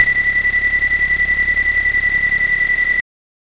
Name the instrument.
synthesizer bass